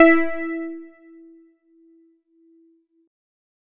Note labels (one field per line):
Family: keyboard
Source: electronic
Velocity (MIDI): 127